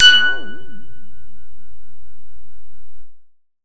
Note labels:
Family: bass; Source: synthesizer; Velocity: 50; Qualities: distorted

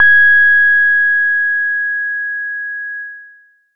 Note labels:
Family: bass; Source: synthesizer; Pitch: G#6; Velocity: 25; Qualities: distorted

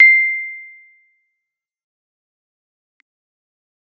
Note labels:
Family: keyboard; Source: electronic; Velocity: 25; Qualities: fast decay, percussive

